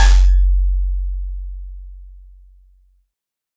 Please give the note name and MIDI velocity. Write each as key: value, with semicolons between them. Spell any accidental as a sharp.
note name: F#1; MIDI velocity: 127